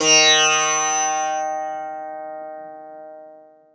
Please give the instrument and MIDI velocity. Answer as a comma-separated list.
acoustic guitar, 75